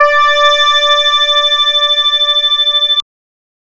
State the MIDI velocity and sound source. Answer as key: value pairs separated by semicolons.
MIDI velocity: 100; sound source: synthesizer